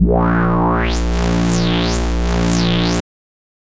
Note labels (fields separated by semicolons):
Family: bass; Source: synthesizer; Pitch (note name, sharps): A#1; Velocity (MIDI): 127; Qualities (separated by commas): distorted